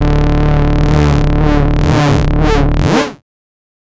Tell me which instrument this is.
synthesizer bass